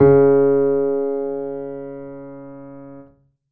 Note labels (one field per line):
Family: keyboard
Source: acoustic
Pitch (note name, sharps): C#3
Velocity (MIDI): 50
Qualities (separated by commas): reverb